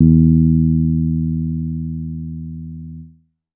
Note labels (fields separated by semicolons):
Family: bass; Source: synthesizer; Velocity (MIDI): 25; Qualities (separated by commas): dark